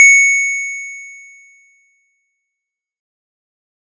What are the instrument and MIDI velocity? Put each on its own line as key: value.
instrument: electronic keyboard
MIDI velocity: 100